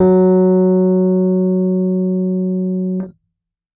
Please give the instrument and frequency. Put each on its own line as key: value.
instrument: electronic keyboard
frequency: 185 Hz